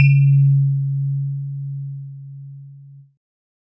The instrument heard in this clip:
electronic keyboard